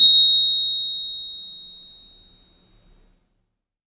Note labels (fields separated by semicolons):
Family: mallet percussion; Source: acoustic; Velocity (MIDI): 25; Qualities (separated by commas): bright, reverb